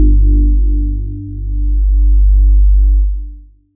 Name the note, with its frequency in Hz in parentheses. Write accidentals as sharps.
G1 (49 Hz)